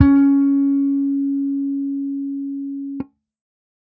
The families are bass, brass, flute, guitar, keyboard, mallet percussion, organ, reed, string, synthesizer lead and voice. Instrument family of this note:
bass